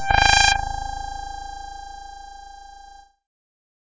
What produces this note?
synthesizer keyboard